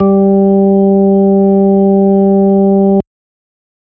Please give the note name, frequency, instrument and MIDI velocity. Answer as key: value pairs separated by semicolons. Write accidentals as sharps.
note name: G3; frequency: 196 Hz; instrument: electronic organ; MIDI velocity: 75